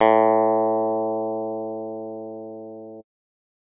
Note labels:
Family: guitar; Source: electronic; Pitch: A2; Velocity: 127

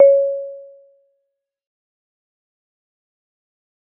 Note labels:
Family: mallet percussion; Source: acoustic; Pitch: C#5; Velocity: 50; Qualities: fast decay, percussive

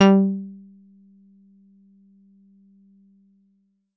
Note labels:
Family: guitar; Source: synthesizer; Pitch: G3; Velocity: 127; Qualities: percussive

